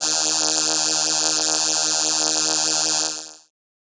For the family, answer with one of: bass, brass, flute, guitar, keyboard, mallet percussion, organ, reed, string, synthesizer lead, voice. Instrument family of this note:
keyboard